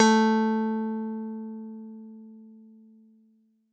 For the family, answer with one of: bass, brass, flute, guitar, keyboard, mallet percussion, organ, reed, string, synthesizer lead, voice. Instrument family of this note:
guitar